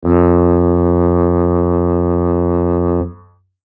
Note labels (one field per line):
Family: brass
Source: acoustic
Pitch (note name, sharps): F2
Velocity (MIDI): 75